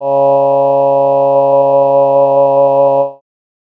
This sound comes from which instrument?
synthesizer voice